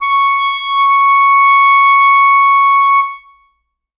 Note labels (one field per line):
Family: reed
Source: acoustic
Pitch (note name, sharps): C#6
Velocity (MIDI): 127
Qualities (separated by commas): reverb